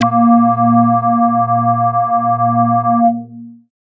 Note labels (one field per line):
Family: bass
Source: synthesizer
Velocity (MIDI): 100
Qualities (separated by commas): distorted, long release, multiphonic